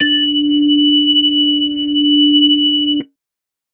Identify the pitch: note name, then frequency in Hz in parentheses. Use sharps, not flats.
D4 (293.7 Hz)